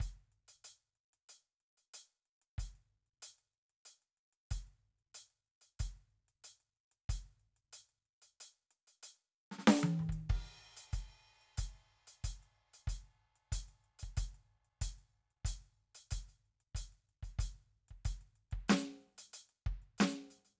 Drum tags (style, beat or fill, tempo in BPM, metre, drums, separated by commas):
rock, beat, 93 BPM, 4/4, crash, closed hi-hat, hi-hat pedal, snare, high tom, mid tom, kick